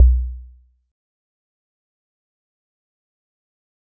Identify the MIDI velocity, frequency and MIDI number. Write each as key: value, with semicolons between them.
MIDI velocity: 25; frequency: 61.74 Hz; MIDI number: 35